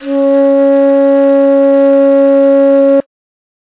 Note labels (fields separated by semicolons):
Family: flute; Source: acoustic; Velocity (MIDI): 75